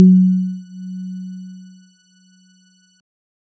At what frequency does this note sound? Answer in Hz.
185 Hz